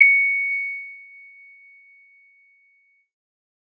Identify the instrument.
electronic keyboard